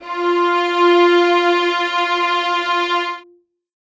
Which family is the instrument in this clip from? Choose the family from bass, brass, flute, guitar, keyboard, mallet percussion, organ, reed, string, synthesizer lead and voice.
string